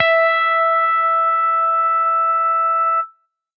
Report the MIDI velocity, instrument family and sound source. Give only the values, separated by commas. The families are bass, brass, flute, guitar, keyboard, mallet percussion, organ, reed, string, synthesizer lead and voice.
127, bass, synthesizer